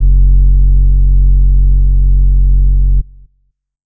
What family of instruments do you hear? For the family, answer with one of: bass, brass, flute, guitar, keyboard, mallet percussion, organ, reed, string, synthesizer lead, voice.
flute